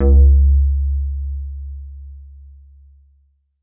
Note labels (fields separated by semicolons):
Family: guitar; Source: electronic; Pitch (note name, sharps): C#2; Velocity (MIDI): 75; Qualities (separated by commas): dark, reverb